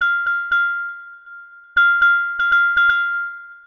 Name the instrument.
synthesizer mallet percussion instrument